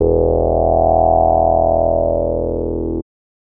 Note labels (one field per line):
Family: bass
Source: synthesizer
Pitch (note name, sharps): E1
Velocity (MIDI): 75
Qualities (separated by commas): distorted